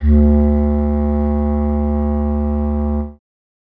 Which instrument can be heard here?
acoustic reed instrument